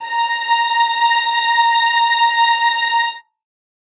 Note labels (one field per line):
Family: string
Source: acoustic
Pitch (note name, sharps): A#5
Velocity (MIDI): 50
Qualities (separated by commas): reverb